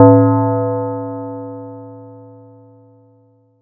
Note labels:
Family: mallet percussion; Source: acoustic; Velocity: 127; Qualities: multiphonic

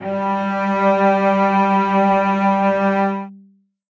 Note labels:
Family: string; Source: acoustic; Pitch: G3; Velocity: 100; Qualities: reverb

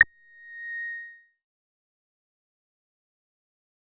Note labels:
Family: bass; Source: synthesizer; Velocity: 50; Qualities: fast decay

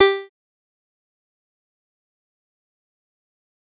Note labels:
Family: bass; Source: synthesizer; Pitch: G4; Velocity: 75; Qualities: bright, distorted, fast decay, percussive

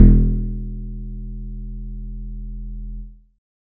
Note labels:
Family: guitar; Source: synthesizer; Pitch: E1; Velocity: 100; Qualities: dark

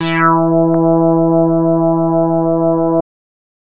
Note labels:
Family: bass; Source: synthesizer; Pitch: E3; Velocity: 75; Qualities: distorted

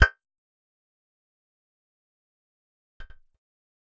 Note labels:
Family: bass; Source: synthesizer; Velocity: 50; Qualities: fast decay, percussive

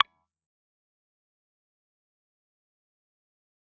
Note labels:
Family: guitar; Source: electronic; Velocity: 25; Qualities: fast decay, percussive

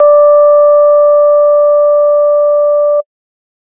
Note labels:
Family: organ; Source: electronic; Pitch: D5; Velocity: 50

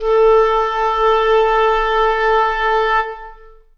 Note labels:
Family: reed; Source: acoustic; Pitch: A4; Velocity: 25; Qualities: long release, reverb

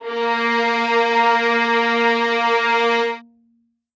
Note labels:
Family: string; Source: acoustic; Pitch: A#3; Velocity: 100; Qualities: reverb

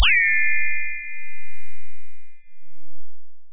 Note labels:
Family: voice; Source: synthesizer; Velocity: 100; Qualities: bright, long release

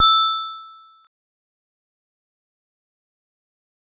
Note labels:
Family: mallet percussion; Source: acoustic; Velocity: 25; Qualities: bright, fast decay

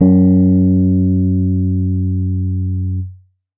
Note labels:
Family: keyboard; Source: electronic; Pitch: F#2; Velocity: 75

